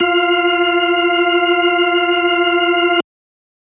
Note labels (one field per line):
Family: organ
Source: electronic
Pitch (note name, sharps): F4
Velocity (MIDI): 100